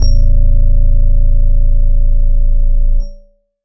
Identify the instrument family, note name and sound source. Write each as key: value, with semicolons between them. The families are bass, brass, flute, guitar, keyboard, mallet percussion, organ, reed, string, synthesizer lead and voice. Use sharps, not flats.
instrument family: keyboard; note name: A0; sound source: electronic